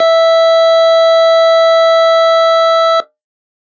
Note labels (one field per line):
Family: organ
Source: electronic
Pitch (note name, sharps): E5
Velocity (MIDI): 127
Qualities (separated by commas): distorted